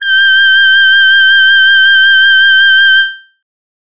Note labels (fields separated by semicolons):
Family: voice; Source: synthesizer; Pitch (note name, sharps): G6; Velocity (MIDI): 25